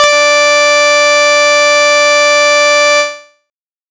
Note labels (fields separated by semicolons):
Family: bass; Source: synthesizer; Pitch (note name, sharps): D5; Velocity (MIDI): 127; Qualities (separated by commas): bright, distorted